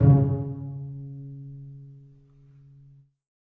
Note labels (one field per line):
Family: string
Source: acoustic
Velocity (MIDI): 100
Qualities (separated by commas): dark, reverb